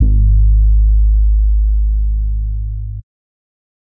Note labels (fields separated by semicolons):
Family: bass; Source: synthesizer; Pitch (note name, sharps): G#1; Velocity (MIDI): 127; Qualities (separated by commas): dark